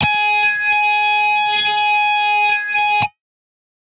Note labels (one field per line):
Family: guitar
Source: synthesizer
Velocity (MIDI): 100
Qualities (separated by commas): distorted